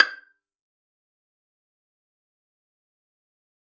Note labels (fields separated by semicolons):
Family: string; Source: acoustic; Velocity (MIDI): 127; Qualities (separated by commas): fast decay, percussive, reverb